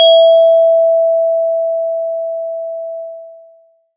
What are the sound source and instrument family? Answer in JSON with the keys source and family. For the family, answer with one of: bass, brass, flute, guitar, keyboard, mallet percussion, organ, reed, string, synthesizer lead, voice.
{"source": "electronic", "family": "mallet percussion"}